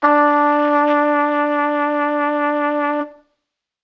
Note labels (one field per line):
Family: brass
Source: acoustic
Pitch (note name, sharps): D4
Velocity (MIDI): 25